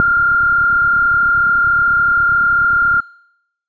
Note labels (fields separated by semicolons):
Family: bass; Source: synthesizer; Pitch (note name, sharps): F6; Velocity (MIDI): 127